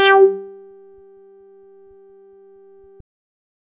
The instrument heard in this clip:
synthesizer bass